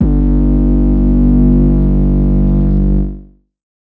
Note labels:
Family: synthesizer lead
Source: synthesizer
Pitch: G1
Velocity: 50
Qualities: distorted, multiphonic, non-linear envelope

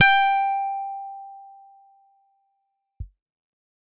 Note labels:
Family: guitar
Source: electronic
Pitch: G5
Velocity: 50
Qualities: bright, distorted

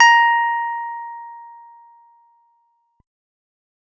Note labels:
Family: guitar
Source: electronic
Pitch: A#5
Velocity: 50

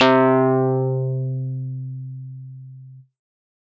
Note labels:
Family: keyboard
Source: electronic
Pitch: C3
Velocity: 127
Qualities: distorted

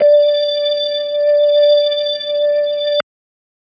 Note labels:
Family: organ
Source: electronic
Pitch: D5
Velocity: 25

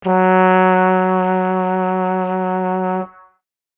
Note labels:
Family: brass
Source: acoustic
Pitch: F#3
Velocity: 50

